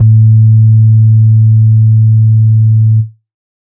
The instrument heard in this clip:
electronic organ